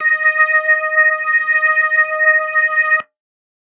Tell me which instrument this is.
electronic organ